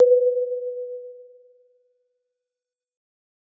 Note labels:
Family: mallet percussion; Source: acoustic; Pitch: B4; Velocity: 127; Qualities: dark, fast decay

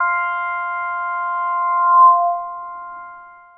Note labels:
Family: synthesizer lead; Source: synthesizer; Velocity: 75; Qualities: long release

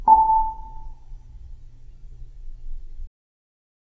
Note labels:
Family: mallet percussion; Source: acoustic; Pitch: A5; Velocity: 25; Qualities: reverb

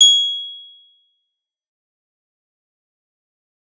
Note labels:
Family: guitar; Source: electronic; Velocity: 127; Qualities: bright, fast decay, percussive

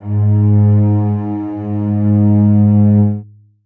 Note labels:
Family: string; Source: acoustic; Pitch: G#2; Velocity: 50; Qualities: reverb

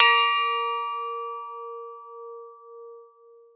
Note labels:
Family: mallet percussion; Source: acoustic; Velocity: 50; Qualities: reverb

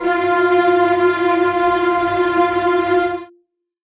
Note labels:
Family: string; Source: acoustic; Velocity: 50; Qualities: bright, non-linear envelope, reverb

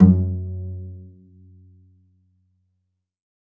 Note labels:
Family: string; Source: acoustic; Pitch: F#2; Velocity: 127; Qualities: dark, reverb

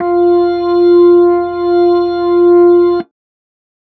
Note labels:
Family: organ; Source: electronic; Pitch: F4; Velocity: 25

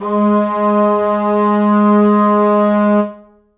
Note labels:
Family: reed; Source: acoustic; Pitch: G#3; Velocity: 75; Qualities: reverb

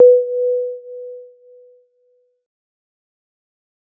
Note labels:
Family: keyboard; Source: electronic; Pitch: B4; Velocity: 50; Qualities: dark, fast decay

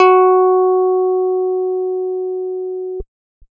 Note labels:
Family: keyboard; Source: electronic; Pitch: F#4; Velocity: 127

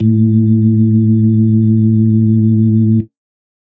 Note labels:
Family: organ; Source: electronic; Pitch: A2; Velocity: 100; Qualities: reverb

